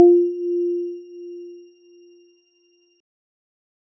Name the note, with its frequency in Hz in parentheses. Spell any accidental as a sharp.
F4 (349.2 Hz)